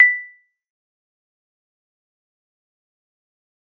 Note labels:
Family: mallet percussion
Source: acoustic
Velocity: 75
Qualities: fast decay, percussive

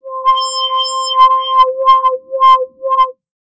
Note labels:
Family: bass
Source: synthesizer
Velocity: 50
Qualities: distorted, non-linear envelope

